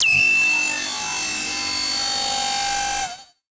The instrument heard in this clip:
synthesizer lead